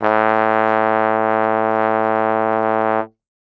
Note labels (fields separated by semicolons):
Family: brass; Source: acoustic; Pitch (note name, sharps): A2; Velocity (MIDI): 100